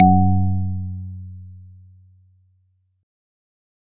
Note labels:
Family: organ; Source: electronic; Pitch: F#2; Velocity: 75

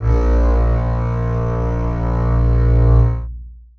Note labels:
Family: string; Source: acoustic; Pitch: A#1; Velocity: 127; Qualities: long release, reverb

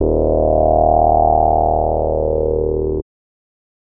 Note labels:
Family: bass; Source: synthesizer; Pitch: D#1; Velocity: 75; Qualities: distorted

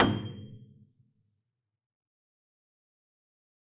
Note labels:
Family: keyboard; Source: acoustic; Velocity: 50; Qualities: percussive, reverb

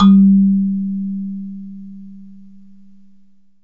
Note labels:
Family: mallet percussion; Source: acoustic; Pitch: G3; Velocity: 100; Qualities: long release, reverb

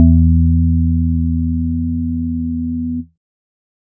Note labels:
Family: organ; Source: electronic; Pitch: E2; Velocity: 50; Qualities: dark

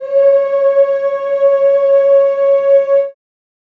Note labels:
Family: voice; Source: acoustic; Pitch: C#5; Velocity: 100; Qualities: dark, reverb

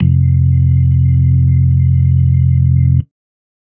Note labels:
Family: organ; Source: electronic; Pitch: F1; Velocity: 75; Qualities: dark

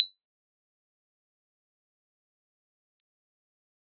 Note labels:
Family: keyboard; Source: electronic; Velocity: 25; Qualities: bright, fast decay, percussive

